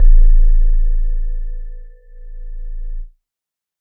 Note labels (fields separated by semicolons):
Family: synthesizer lead; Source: synthesizer; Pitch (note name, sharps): A0; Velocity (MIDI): 50